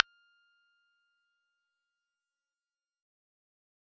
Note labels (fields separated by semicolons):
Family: bass; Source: synthesizer; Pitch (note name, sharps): F6; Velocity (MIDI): 25; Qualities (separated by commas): fast decay, percussive